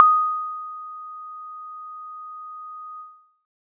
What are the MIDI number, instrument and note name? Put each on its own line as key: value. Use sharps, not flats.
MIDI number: 87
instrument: synthesizer guitar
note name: D#6